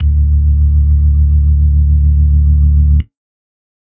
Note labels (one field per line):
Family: organ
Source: electronic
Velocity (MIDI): 75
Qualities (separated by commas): dark, reverb